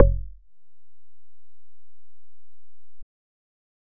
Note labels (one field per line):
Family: bass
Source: synthesizer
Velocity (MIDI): 25